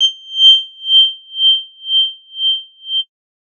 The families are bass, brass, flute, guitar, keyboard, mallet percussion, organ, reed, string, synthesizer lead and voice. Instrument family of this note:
bass